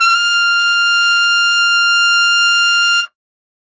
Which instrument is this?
acoustic brass instrument